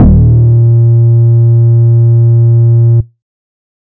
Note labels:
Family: bass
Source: synthesizer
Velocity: 50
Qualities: distorted

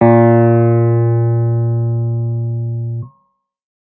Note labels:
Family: keyboard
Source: electronic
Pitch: A#2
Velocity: 75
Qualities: distorted

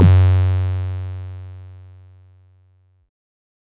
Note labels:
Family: bass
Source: synthesizer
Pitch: F#2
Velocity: 75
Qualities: bright, distorted

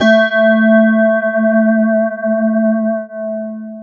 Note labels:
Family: guitar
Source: electronic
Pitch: A3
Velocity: 100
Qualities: long release, multiphonic, non-linear envelope

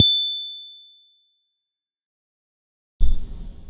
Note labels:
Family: keyboard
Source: electronic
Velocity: 25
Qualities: fast decay

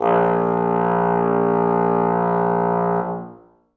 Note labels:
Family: brass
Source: acoustic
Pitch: A#1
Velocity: 75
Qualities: reverb

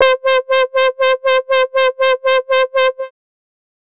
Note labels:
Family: bass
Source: synthesizer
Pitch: C5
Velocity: 100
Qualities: bright, distorted, tempo-synced

